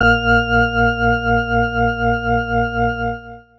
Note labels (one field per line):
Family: organ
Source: electronic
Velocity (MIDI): 127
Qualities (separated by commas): distorted